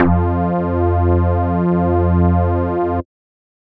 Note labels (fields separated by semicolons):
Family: bass; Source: synthesizer; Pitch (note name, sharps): F2; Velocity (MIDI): 100